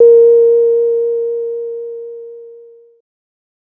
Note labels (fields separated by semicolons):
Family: bass; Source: synthesizer; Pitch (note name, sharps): A#4; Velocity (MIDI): 50; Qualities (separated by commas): distorted